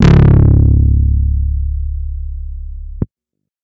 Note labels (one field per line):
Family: guitar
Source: electronic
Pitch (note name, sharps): C#1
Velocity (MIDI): 100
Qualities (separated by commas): bright, distorted